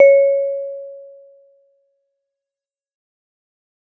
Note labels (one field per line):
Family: mallet percussion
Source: acoustic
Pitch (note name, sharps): C#5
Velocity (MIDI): 127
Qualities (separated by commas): dark, fast decay